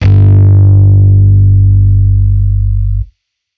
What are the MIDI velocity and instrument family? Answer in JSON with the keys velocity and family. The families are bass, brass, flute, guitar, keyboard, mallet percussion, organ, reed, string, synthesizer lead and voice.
{"velocity": 127, "family": "bass"}